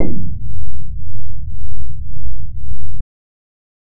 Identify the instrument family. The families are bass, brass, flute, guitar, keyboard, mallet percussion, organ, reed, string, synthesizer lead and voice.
bass